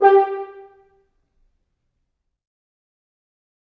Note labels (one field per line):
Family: brass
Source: acoustic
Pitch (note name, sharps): G4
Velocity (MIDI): 100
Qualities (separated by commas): fast decay, percussive, reverb